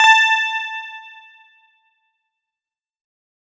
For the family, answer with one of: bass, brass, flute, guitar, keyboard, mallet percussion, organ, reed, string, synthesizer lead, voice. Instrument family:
guitar